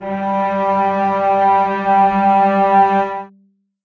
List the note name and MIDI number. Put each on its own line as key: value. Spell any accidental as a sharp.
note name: G3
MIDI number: 55